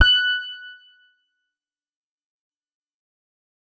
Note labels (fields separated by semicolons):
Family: guitar; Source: electronic; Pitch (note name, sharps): F#6; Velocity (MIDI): 50; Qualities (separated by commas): distorted, fast decay, percussive